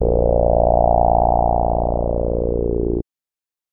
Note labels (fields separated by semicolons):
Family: bass; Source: synthesizer; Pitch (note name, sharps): A#0; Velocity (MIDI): 75; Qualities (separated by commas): distorted